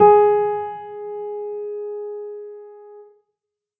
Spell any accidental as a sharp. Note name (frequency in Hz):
G#4 (415.3 Hz)